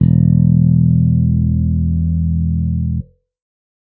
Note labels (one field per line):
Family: bass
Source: electronic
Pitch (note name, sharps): E1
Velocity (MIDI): 100